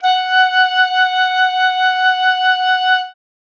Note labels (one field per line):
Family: flute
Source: acoustic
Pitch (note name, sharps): F#5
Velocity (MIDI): 75